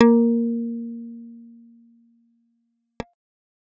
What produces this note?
synthesizer bass